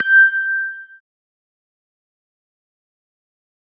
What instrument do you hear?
electronic organ